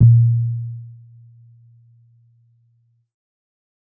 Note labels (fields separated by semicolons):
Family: keyboard; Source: electronic; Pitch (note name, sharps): A#2; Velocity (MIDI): 75; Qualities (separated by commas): dark